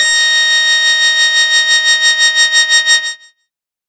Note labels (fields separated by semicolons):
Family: bass; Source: synthesizer; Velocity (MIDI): 25; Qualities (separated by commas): bright, distorted